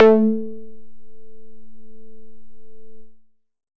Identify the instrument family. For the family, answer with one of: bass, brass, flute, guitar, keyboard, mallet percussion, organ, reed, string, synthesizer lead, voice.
bass